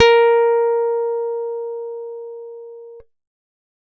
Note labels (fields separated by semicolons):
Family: guitar; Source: acoustic; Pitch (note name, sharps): A#4; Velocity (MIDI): 75